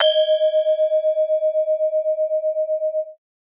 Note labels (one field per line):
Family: mallet percussion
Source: acoustic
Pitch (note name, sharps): D#5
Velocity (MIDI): 25